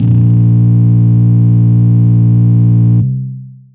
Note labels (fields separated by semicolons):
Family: guitar; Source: electronic; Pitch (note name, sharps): A#1; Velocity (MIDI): 25; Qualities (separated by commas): bright, distorted, long release